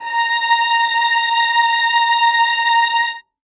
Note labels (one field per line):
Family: string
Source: acoustic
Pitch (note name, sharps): A#5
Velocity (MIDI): 75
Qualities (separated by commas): reverb